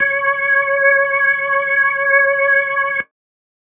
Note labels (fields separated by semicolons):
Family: organ; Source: electronic; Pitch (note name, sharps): C#5; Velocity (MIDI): 100